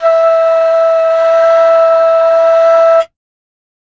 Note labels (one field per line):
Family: flute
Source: acoustic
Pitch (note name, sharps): E5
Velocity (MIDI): 100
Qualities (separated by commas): multiphonic